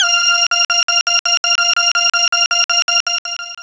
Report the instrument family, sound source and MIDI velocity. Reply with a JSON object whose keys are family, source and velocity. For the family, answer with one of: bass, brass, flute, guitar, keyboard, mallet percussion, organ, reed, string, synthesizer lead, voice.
{"family": "synthesizer lead", "source": "synthesizer", "velocity": 127}